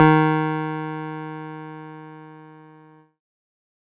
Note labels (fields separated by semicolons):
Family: keyboard; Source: electronic; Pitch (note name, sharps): D#3; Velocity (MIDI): 50; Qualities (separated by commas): distorted